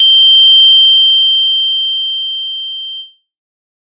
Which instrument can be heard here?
acoustic mallet percussion instrument